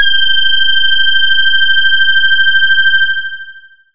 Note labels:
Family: voice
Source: synthesizer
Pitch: G6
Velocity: 25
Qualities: bright, long release

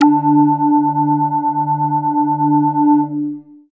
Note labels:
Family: bass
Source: synthesizer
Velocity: 75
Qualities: distorted, long release, multiphonic

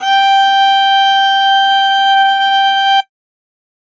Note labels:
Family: string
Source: acoustic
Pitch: G5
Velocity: 50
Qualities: bright

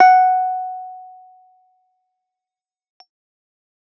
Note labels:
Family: keyboard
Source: electronic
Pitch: F#5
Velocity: 75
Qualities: fast decay

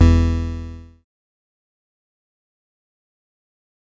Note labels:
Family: bass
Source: synthesizer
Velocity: 100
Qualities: bright, distorted, fast decay

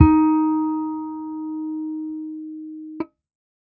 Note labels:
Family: bass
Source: electronic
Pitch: D#4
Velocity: 75

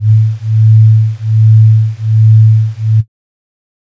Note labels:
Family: flute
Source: synthesizer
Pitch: A2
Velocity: 50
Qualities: dark

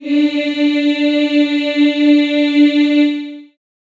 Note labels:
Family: voice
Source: acoustic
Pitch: D4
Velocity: 127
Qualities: long release, reverb

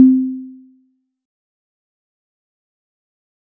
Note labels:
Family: mallet percussion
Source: acoustic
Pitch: C4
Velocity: 25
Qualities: fast decay, percussive

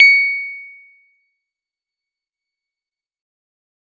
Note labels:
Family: keyboard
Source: electronic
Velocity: 127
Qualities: fast decay, percussive

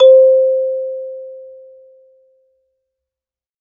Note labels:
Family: mallet percussion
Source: acoustic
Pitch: C5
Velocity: 127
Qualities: reverb

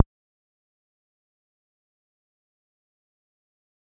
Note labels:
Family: bass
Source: synthesizer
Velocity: 25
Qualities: fast decay, percussive

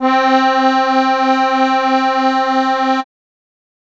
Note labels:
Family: keyboard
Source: acoustic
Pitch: C4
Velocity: 100

